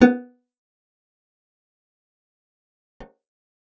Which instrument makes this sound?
acoustic guitar